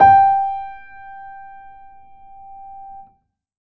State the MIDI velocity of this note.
50